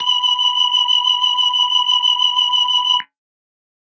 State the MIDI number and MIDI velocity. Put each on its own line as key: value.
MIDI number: 83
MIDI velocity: 127